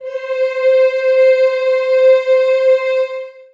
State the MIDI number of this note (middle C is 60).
72